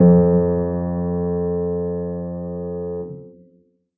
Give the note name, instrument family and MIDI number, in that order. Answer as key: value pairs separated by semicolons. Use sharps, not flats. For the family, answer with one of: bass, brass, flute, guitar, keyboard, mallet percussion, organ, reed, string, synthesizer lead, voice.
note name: F2; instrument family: keyboard; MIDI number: 41